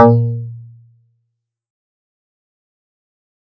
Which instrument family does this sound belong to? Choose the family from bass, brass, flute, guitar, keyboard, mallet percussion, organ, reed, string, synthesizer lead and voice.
guitar